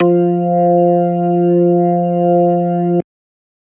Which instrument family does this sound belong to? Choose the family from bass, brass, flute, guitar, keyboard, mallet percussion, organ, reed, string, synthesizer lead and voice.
organ